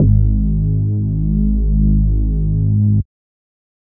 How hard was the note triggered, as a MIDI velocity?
50